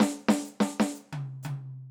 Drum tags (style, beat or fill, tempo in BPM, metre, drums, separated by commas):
Afro-Cuban bembé, fill, 122 BPM, 4/4, hi-hat pedal, snare, high tom